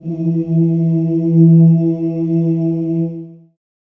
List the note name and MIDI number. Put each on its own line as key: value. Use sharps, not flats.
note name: E3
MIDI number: 52